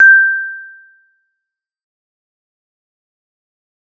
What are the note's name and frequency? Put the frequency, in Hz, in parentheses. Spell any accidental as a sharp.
G6 (1568 Hz)